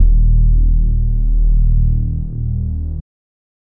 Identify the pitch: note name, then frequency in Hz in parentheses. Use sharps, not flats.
D#1 (38.89 Hz)